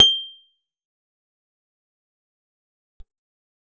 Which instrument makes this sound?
acoustic guitar